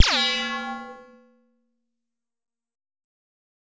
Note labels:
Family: bass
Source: synthesizer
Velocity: 127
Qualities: bright, distorted, fast decay

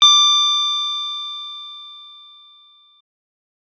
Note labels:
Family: keyboard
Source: electronic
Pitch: D6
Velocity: 25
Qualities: bright

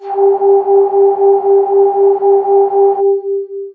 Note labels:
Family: voice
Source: synthesizer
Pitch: G4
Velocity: 75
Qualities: distorted, long release

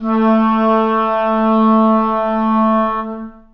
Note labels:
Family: reed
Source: acoustic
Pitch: A3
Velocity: 50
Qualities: long release, reverb

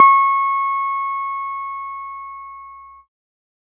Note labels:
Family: keyboard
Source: electronic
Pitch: C#6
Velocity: 75

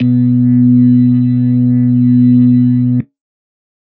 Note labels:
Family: organ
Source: electronic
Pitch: B2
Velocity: 75

